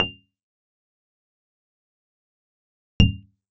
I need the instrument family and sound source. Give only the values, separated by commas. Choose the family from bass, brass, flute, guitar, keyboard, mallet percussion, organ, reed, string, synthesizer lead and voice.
guitar, acoustic